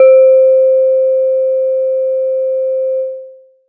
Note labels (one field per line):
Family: mallet percussion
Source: acoustic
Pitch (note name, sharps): C5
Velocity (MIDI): 75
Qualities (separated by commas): long release